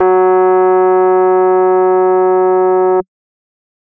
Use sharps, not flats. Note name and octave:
F#3